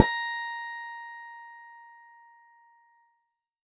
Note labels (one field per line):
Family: keyboard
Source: electronic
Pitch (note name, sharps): A#5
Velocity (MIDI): 50